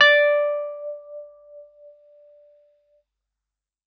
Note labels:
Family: keyboard; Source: electronic; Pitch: D5; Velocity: 127

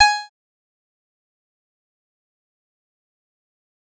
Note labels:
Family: bass; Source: synthesizer; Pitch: G#5; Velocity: 50; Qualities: bright, distorted, fast decay, percussive

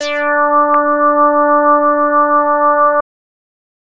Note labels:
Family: bass; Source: synthesizer; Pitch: D4; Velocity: 75; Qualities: distorted

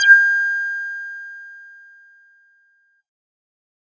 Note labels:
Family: bass; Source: synthesizer; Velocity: 100; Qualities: bright, distorted

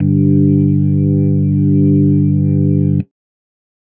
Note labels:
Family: organ; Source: electronic; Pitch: G1; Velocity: 75; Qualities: dark

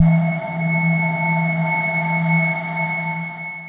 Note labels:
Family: mallet percussion; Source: electronic; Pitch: E3; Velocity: 50; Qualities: long release, non-linear envelope

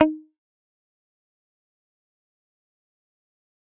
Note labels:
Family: guitar; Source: electronic; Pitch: D#4; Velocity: 127; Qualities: fast decay, percussive

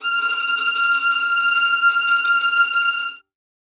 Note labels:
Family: string; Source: acoustic; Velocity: 127; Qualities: non-linear envelope, reverb

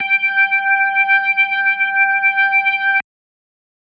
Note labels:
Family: organ; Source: electronic; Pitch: G5; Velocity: 75; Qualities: distorted

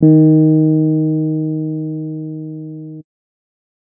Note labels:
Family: keyboard; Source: electronic; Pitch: D#3; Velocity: 25; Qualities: dark

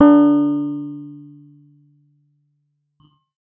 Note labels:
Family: keyboard; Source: electronic; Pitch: D4; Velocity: 25; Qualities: distorted

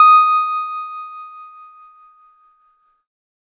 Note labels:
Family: keyboard; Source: electronic; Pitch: D#6; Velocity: 50

